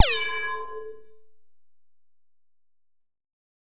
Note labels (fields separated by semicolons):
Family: bass; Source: synthesizer; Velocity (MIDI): 100; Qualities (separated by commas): bright, distorted